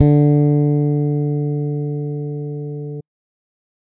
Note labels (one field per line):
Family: bass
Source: electronic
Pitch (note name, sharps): D3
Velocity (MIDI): 50